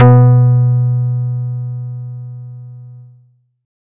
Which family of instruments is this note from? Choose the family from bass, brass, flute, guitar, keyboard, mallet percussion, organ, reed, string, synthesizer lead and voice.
guitar